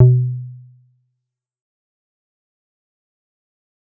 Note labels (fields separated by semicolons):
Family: bass; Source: synthesizer; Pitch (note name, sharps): B2; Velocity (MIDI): 25; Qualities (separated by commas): dark, fast decay, percussive